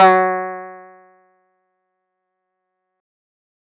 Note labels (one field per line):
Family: guitar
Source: synthesizer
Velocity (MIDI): 75